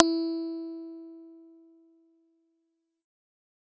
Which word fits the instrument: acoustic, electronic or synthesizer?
synthesizer